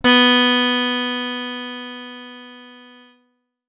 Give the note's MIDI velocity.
127